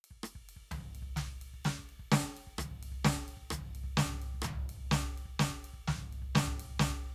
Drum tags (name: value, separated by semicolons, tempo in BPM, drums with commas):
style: punk; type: beat; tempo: 128 BPM; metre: 4/4; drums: ride, snare, cross-stick, floor tom, kick